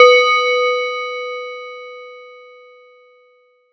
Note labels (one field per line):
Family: mallet percussion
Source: acoustic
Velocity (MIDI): 50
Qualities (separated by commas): multiphonic